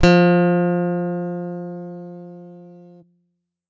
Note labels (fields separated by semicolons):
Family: guitar; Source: electronic; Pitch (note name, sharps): F3; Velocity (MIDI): 100